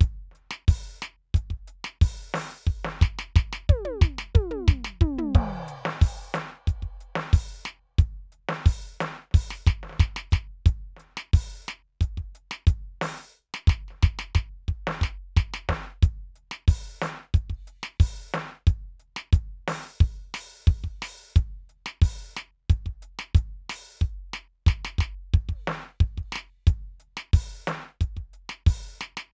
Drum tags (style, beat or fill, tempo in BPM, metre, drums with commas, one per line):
Afrobeat
beat
90 BPM
4/4
crash, ride, closed hi-hat, open hi-hat, hi-hat pedal, snare, high tom, mid tom, floor tom, kick